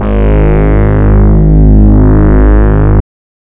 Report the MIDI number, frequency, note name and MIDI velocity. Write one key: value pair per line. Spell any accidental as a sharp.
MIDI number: 32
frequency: 51.91 Hz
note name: G#1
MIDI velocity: 127